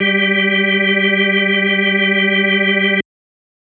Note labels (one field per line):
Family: organ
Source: electronic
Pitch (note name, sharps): G3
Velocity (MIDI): 25